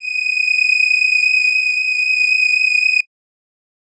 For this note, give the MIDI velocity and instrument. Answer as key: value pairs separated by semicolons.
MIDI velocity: 75; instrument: acoustic reed instrument